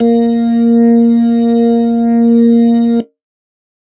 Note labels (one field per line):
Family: organ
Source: electronic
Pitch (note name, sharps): A#3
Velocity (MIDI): 100